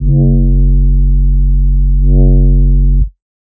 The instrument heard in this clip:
synthesizer bass